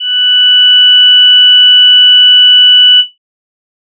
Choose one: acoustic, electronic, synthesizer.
synthesizer